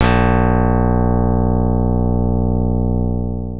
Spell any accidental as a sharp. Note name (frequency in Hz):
B0 (30.87 Hz)